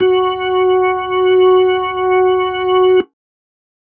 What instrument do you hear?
electronic organ